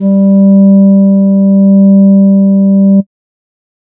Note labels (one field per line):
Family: flute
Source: synthesizer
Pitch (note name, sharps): G3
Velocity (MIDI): 50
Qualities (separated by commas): dark